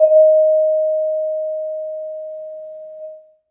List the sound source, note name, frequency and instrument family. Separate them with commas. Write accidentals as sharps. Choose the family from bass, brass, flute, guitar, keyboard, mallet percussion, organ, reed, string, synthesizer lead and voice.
acoustic, D#5, 622.3 Hz, mallet percussion